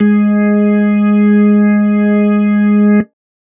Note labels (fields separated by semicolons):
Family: organ; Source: electronic; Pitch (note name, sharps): G#3; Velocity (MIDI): 50